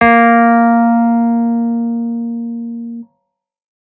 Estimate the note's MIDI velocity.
127